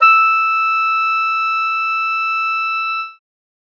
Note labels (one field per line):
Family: reed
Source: acoustic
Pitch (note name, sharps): E6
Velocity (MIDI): 50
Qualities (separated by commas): bright